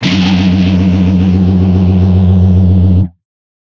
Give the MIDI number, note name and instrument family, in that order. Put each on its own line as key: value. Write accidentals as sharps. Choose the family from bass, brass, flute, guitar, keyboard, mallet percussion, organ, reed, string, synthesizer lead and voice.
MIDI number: 42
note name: F#2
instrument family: guitar